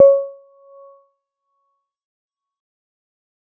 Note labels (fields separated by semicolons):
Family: mallet percussion; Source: electronic; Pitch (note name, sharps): C#5; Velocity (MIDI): 50; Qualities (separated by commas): fast decay, percussive